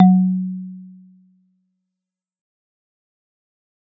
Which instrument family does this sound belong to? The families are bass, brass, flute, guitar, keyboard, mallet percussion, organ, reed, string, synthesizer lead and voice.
mallet percussion